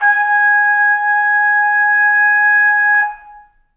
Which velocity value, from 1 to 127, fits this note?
25